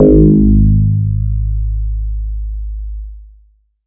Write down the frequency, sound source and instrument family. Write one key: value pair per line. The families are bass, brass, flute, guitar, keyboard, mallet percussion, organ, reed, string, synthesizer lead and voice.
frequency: 51.91 Hz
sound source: synthesizer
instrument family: bass